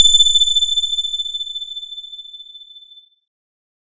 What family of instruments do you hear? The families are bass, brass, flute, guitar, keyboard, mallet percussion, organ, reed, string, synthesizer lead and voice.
keyboard